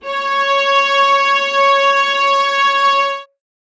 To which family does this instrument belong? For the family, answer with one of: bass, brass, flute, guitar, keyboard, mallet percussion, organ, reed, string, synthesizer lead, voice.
string